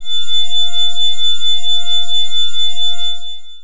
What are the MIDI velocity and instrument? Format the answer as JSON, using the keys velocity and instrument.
{"velocity": 75, "instrument": "electronic organ"}